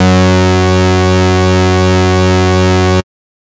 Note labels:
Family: bass; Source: synthesizer; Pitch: F#2; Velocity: 75; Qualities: bright, distorted

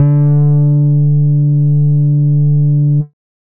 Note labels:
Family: bass; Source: synthesizer; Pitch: D3; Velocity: 100; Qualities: distorted

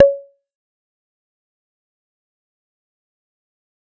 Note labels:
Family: bass; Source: synthesizer; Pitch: C#5; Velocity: 127; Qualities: fast decay, percussive

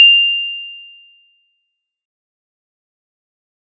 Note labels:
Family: mallet percussion; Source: acoustic; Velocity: 100; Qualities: bright, fast decay

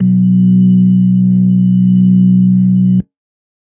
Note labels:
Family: organ; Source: electronic; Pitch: B1; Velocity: 127; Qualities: dark

